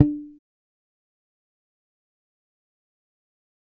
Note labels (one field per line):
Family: bass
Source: electronic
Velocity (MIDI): 25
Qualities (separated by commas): fast decay, percussive